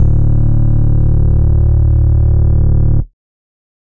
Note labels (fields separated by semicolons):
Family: bass; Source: synthesizer; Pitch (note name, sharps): D1; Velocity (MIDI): 100; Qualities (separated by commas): distorted, multiphonic, tempo-synced